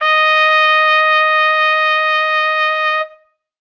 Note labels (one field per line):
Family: brass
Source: acoustic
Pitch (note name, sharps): D#5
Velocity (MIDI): 75